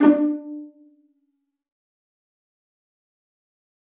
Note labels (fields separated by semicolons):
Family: string; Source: acoustic; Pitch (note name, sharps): D4; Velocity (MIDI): 127; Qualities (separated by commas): dark, fast decay, percussive, reverb